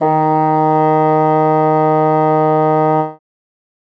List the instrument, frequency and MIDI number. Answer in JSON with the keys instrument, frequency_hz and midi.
{"instrument": "acoustic reed instrument", "frequency_hz": 155.6, "midi": 51}